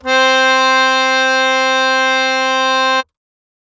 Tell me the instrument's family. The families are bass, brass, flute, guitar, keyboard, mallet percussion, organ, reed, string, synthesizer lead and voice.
keyboard